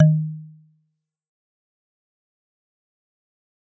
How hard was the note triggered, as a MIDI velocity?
127